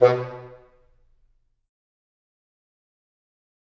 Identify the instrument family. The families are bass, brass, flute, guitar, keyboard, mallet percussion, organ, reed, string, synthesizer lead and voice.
reed